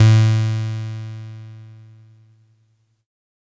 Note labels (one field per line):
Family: keyboard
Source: electronic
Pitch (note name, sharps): A2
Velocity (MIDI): 100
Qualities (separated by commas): bright, distorted